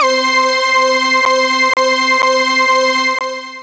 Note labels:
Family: synthesizer lead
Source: synthesizer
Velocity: 50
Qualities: bright, long release

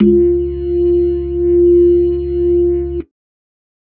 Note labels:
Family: organ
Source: electronic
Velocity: 50

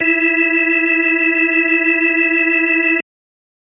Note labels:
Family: organ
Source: electronic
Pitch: E4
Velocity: 100

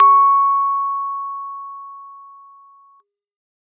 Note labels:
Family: keyboard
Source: acoustic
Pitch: C#6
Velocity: 100

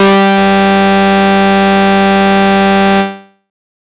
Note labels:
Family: bass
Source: synthesizer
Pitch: G3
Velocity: 127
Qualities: bright, distorted

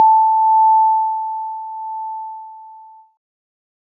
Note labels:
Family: keyboard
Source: electronic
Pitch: A5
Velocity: 25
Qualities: multiphonic

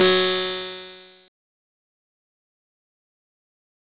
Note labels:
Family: guitar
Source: electronic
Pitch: F#3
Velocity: 127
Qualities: bright, distorted, fast decay

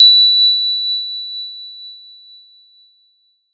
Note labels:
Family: mallet percussion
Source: acoustic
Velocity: 127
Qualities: bright

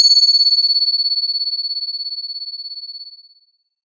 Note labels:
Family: guitar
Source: synthesizer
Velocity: 75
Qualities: bright

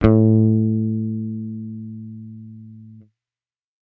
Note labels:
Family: bass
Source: electronic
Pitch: A2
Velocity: 100

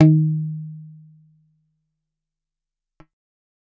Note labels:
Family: guitar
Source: acoustic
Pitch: D#3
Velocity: 75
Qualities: dark, fast decay

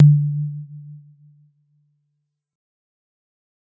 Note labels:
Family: mallet percussion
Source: acoustic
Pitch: D3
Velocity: 127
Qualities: dark, fast decay

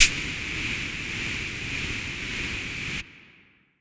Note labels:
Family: flute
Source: acoustic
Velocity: 50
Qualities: distorted

